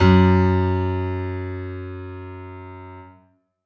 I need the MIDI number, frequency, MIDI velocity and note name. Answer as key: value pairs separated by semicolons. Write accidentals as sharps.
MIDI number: 42; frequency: 92.5 Hz; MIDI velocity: 127; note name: F#2